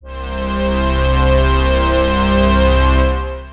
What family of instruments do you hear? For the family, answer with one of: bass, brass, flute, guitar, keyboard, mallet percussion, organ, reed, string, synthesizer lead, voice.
synthesizer lead